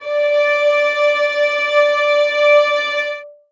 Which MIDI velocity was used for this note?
25